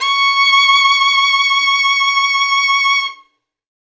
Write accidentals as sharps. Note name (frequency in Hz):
C#6 (1109 Hz)